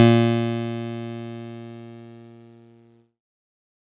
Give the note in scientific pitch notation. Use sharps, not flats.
A#2